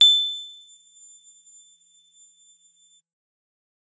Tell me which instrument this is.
electronic guitar